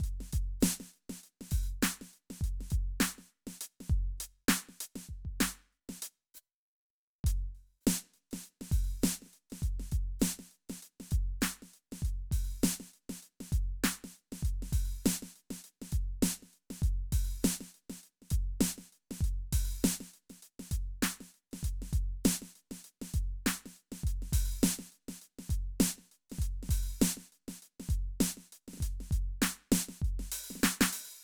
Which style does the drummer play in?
funk